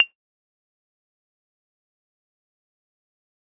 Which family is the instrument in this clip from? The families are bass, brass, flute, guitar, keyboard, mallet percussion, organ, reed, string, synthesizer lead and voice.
guitar